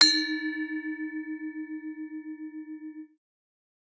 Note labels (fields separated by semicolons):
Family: mallet percussion; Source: acoustic; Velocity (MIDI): 100